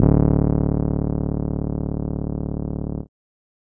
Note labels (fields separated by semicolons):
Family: keyboard; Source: electronic; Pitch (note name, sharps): D1; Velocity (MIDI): 75